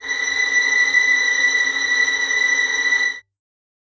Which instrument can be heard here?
acoustic string instrument